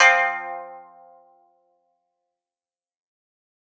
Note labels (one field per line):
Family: guitar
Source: acoustic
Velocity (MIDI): 75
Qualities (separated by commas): fast decay